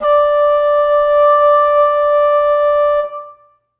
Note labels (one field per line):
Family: reed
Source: acoustic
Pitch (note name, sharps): D5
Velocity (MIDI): 100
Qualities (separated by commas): reverb